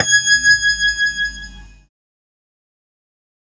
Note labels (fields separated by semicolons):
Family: keyboard; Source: synthesizer; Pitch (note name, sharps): G#6; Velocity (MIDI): 75; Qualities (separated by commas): fast decay